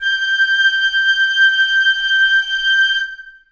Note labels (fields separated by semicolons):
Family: reed; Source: acoustic; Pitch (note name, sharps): G6; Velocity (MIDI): 25; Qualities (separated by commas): reverb